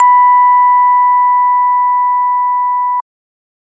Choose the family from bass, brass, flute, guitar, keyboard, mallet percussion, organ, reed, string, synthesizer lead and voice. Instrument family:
organ